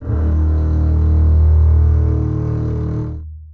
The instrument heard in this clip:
acoustic string instrument